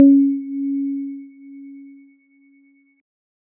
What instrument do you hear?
electronic keyboard